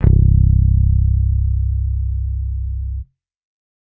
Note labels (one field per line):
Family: bass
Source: electronic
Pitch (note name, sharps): C1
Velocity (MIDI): 127